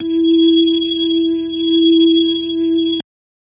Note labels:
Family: organ; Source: electronic; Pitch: E4; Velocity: 127

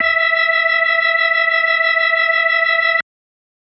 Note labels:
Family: organ; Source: electronic; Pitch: E5; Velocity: 127

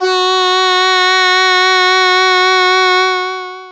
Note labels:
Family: voice; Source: synthesizer; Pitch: F#4; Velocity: 127; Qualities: bright, distorted, long release

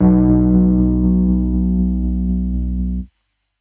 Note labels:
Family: keyboard; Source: electronic; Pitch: B1; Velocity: 75; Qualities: distorted

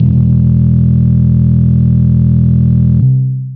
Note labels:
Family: guitar; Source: electronic; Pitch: E1; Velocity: 25; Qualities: bright, distorted, long release

